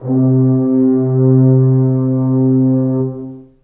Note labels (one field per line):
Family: brass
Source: acoustic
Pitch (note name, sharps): C3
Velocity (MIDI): 25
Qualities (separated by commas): dark, long release, reverb